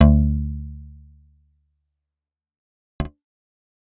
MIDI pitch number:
38